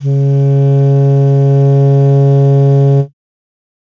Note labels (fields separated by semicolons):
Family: reed; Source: acoustic; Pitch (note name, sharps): C#3; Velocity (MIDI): 75